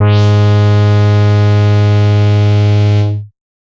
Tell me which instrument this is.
synthesizer bass